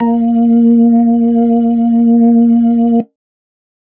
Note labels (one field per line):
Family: organ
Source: electronic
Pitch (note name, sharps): A#3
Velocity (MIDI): 127